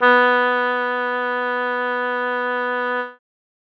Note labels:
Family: reed; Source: acoustic; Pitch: B3; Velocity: 100; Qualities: bright

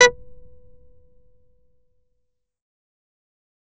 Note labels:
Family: bass; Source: synthesizer; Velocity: 50; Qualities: distorted, fast decay, percussive

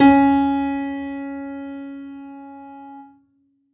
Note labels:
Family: keyboard; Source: acoustic; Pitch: C#4; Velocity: 100; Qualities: reverb

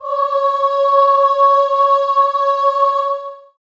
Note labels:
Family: voice; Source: acoustic; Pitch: C#5; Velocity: 75; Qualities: long release, reverb

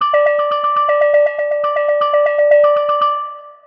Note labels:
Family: mallet percussion; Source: synthesizer; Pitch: D5; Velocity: 100; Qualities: long release, multiphonic, percussive, tempo-synced

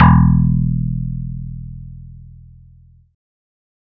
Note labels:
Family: bass; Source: synthesizer; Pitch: E1; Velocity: 50

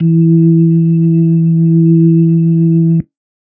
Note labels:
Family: organ; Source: electronic; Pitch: E3; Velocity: 50; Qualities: dark

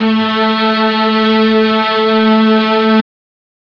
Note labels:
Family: string; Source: electronic; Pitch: A3; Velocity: 127; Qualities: distorted, reverb

